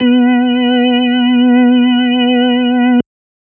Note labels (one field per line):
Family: organ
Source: electronic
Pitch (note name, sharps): B3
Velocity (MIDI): 50